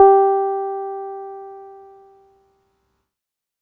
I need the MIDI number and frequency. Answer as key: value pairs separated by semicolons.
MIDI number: 67; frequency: 392 Hz